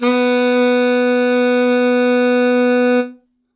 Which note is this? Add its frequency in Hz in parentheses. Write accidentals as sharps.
B3 (246.9 Hz)